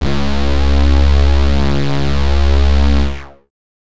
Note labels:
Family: bass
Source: synthesizer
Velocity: 127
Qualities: bright, distorted

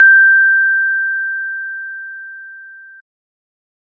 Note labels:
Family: organ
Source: electronic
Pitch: G6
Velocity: 25

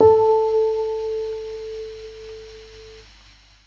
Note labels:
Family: keyboard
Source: electronic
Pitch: A4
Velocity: 25

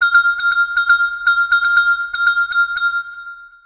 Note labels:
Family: mallet percussion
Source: synthesizer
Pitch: F6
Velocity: 75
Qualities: long release, multiphonic, tempo-synced

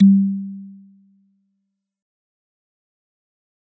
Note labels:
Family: mallet percussion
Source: acoustic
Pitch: G3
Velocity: 100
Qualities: dark, fast decay, percussive

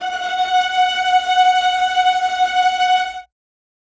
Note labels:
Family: string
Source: acoustic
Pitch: F#5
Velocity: 75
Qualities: bright, non-linear envelope, reverb

